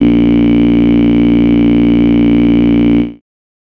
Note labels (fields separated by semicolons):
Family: voice; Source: synthesizer; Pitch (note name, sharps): A#1; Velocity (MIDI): 127; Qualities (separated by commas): bright